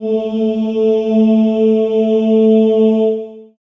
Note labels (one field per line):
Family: voice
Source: acoustic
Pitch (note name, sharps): A3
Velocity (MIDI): 100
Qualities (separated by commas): dark, long release, reverb